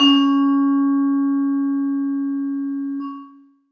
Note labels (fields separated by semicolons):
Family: mallet percussion; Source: acoustic; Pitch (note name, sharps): C#4; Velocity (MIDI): 75; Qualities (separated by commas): reverb